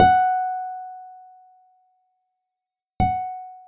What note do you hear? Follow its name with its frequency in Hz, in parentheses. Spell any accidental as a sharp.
F#5 (740 Hz)